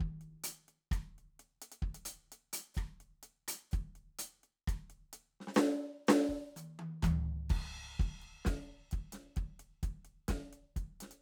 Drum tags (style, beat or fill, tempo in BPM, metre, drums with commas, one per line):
slow reggae
beat
64 BPM
4/4
crash, closed hi-hat, hi-hat pedal, snare, cross-stick, high tom, floor tom, kick